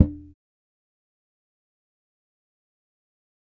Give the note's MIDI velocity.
25